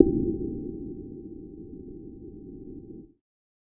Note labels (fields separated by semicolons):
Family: bass; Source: synthesizer; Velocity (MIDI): 127